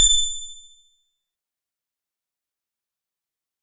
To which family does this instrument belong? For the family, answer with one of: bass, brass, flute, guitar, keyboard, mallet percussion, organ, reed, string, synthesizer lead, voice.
guitar